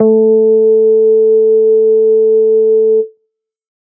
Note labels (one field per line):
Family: bass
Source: synthesizer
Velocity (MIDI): 25